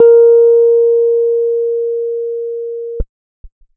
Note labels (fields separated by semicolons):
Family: keyboard; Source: electronic; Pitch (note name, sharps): A#4; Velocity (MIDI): 25; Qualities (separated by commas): dark